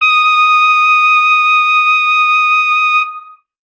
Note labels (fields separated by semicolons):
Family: brass; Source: acoustic; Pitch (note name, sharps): D#6; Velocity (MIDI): 127